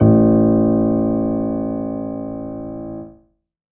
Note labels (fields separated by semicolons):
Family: keyboard; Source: acoustic; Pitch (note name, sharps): A1; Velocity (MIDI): 25; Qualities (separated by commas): reverb